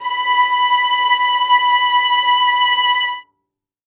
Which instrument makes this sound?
acoustic string instrument